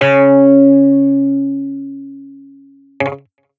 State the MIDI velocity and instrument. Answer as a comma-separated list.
127, electronic guitar